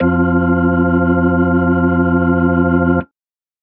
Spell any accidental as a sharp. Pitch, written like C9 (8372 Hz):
F2 (87.31 Hz)